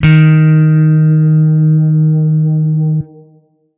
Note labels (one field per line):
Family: guitar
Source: electronic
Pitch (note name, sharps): D#3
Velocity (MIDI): 100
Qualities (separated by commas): bright, distorted